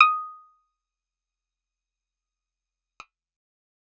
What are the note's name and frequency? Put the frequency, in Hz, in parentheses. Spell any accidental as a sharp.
D#6 (1245 Hz)